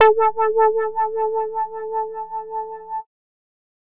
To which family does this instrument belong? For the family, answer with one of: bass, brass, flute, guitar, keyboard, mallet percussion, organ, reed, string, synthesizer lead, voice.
bass